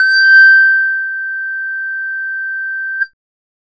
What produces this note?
synthesizer bass